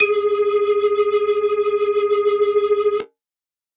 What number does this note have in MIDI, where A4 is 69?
68